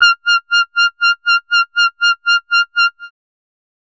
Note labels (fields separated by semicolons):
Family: bass; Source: synthesizer; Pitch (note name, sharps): F6; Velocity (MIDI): 50; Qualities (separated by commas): bright, distorted, tempo-synced